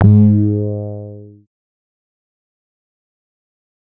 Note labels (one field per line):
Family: bass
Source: synthesizer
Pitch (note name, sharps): G#2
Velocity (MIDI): 127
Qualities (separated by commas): distorted, fast decay